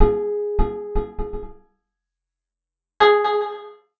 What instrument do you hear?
acoustic guitar